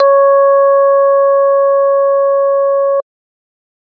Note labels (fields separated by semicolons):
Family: organ; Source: electronic; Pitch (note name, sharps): C#5; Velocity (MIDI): 75